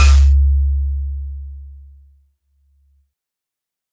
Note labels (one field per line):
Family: keyboard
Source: synthesizer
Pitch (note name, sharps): C#2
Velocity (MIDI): 127